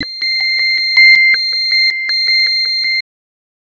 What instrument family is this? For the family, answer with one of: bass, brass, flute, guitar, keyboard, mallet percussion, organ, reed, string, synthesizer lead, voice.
bass